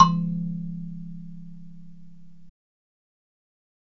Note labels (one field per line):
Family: mallet percussion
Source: acoustic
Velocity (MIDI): 50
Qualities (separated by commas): fast decay, reverb